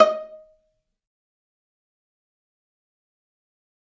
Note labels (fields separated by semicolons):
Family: string; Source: acoustic; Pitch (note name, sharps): D#5; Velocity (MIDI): 127; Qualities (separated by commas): fast decay, percussive, reverb